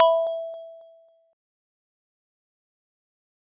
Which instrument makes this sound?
acoustic mallet percussion instrument